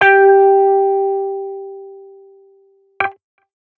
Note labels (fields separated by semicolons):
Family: guitar; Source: electronic; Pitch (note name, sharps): G4; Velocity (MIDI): 25; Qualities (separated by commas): distorted